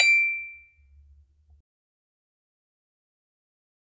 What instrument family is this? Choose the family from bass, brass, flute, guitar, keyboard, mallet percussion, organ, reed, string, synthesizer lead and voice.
mallet percussion